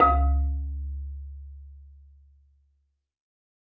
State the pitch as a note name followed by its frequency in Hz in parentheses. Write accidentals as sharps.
C#2 (69.3 Hz)